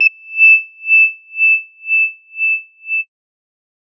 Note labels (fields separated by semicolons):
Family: bass; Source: synthesizer; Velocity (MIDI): 100; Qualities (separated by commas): bright, distorted